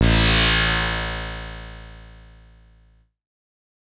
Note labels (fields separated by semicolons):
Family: bass; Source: synthesizer; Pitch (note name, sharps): A1; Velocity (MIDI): 50; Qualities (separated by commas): bright, distorted